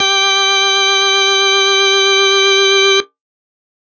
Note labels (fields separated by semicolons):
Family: organ; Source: electronic; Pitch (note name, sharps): G4; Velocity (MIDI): 75; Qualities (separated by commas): distorted